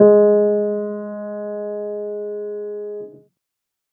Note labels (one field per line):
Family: keyboard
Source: acoustic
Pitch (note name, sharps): G#3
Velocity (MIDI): 50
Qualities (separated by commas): reverb